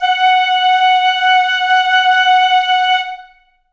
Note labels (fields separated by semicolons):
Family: flute; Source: acoustic; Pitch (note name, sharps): F#5; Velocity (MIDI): 100; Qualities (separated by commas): reverb